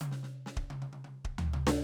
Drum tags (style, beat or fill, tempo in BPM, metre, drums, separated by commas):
Purdie shuffle, fill, 130 BPM, 4/4, hi-hat pedal, snare, high tom, floor tom, kick